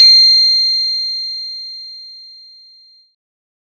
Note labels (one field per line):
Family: bass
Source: synthesizer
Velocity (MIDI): 75